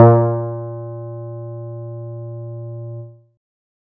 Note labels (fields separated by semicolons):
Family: guitar; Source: synthesizer; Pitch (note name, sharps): A#2; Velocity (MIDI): 127; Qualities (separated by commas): dark